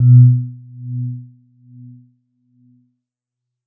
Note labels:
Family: mallet percussion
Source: electronic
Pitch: B2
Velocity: 50

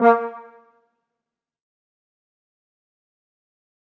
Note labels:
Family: flute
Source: acoustic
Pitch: A#3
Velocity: 127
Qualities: fast decay, percussive, reverb

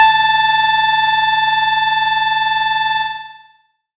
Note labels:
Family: bass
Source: synthesizer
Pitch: A5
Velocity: 75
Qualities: bright, distorted, long release

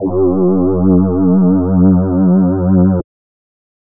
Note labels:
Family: voice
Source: synthesizer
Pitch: F#2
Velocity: 100

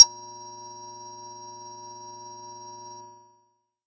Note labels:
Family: bass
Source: synthesizer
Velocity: 25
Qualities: bright, multiphonic

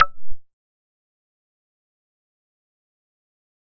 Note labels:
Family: bass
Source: synthesizer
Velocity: 50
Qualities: fast decay, percussive

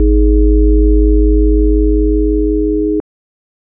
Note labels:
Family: organ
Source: electronic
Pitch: G#1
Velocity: 25

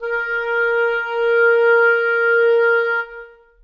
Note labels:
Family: reed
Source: acoustic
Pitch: A#4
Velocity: 100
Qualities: reverb

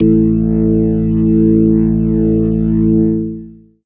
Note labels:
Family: organ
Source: electronic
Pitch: A1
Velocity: 100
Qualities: distorted, long release

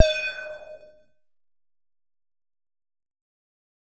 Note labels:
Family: bass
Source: synthesizer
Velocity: 50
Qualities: bright, distorted

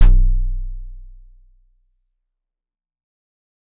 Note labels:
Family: keyboard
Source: acoustic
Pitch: B0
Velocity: 75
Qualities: fast decay

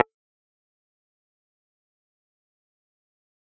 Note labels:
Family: bass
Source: synthesizer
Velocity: 100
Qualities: fast decay, percussive

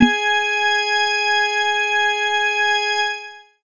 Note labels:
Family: organ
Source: electronic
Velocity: 127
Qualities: reverb

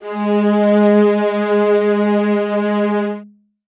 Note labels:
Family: string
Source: acoustic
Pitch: G#3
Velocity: 100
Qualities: reverb

